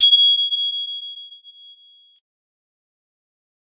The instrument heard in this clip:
acoustic mallet percussion instrument